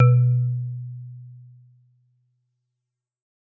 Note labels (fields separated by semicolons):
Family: mallet percussion; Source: acoustic; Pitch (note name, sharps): B2; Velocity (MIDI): 127; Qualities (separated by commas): dark, reverb